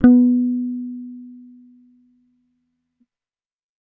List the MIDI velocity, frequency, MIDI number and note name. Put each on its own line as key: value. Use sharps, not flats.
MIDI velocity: 25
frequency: 246.9 Hz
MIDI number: 59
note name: B3